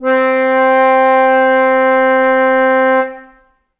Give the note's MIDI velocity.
75